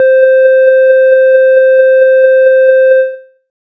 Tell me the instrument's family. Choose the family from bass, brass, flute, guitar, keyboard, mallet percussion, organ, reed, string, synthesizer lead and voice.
bass